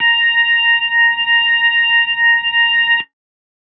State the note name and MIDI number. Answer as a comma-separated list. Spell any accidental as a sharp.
A#5, 82